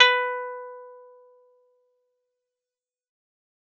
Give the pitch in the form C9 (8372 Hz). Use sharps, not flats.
B4 (493.9 Hz)